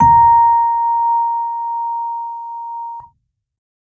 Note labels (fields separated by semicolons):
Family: keyboard; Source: electronic; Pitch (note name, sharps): A#5; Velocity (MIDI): 50